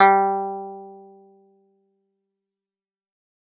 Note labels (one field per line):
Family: guitar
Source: acoustic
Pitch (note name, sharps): G3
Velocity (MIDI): 75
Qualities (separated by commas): fast decay, reverb